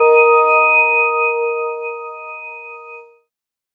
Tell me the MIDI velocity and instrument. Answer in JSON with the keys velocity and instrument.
{"velocity": 75, "instrument": "synthesizer keyboard"}